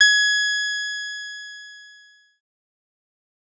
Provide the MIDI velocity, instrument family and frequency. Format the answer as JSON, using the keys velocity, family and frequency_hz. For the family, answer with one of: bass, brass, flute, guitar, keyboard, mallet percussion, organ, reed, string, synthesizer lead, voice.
{"velocity": 127, "family": "bass", "frequency_hz": 1661}